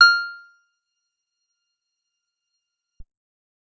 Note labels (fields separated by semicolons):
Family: guitar; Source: acoustic; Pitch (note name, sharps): F6; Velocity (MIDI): 127; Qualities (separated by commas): percussive